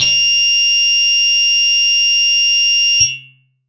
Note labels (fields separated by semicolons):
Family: guitar; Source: electronic; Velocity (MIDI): 100; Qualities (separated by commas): bright, distorted